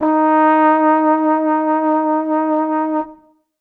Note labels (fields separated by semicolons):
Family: brass; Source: acoustic; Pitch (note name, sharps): D#4; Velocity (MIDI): 25